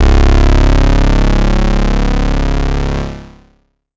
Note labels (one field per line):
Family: bass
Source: synthesizer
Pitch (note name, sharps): C#1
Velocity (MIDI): 100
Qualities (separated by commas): bright, distorted, long release